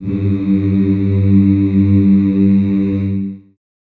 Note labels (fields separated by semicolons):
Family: voice; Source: acoustic; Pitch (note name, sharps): G2; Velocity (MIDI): 25; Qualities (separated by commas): reverb